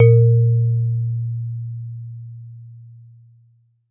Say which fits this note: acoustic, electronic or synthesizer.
acoustic